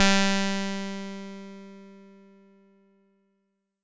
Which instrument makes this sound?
synthesizer bass